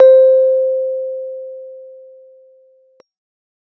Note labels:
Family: keyboard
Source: electronic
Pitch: C5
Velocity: 75

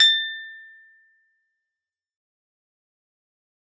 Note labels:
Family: guitar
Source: acoustic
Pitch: A6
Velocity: 50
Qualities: bright, fast decay, percussive

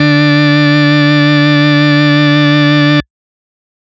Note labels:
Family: organ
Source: electronic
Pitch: D3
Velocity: 100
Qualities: distorted

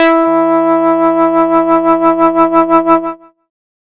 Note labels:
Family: bass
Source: synthesizer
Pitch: E4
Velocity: 75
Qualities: distorted

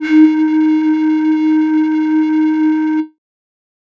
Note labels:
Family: flute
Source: synthesizer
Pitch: D#4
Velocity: 75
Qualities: distorted

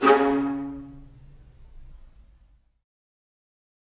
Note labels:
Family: string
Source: acoustic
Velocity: 50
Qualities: reverb

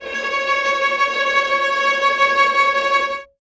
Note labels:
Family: string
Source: acoustic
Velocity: 25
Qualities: bright, non-linear envelope, reverb

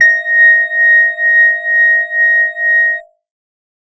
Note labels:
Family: organ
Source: electronic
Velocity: 75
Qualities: distorted

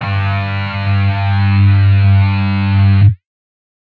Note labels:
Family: guitar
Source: electronic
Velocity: 25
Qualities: bright, distorted

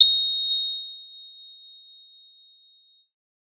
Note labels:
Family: keyboard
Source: electronic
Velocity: 100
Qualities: bright

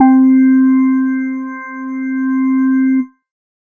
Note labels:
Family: organ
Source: electronic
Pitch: C4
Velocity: 100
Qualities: dark

